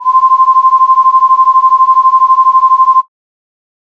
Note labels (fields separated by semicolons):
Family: flute; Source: synthesizer; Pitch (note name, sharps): C6; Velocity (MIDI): 25